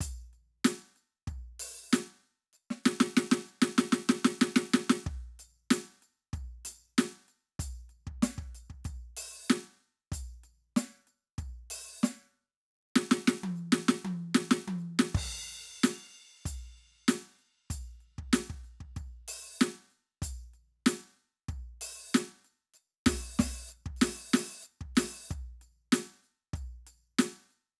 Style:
funk